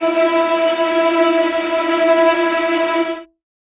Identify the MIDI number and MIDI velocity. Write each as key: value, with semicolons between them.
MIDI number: 64; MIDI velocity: 50